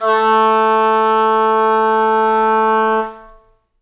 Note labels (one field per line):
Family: reed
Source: acoustic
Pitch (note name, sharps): A3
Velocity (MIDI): 50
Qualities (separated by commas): reverb